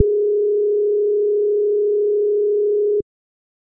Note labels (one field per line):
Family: bass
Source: synthesizer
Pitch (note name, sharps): G#4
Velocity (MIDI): 50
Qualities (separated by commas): dark